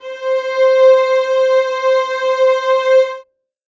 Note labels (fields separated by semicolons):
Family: string; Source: acoustic; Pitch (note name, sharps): C5; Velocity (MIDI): 75; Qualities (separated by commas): reverb